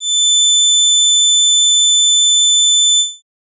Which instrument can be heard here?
electronic organ